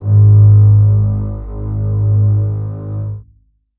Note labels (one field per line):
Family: string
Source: acoustic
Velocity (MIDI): 127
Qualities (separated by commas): reverb